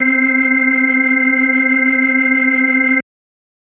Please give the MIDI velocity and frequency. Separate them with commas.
100, 261.6 Hz